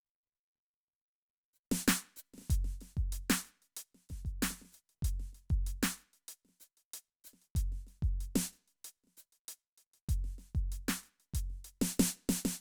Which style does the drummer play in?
funk